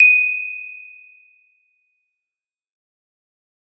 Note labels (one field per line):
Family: mallet percussion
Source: acoustic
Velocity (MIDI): 100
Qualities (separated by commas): bright, fast decay